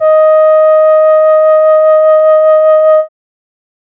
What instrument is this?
synthesizer keyboard